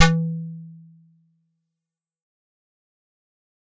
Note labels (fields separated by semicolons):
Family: keyboard; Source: acoustic; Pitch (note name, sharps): E3; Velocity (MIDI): 100; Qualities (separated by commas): fast decay